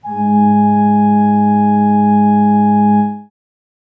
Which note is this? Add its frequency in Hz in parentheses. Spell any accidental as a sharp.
G#3 (207.7 Hz)